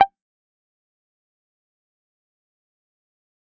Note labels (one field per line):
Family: guitar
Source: electronic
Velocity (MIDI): 127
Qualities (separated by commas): fast decay, percussive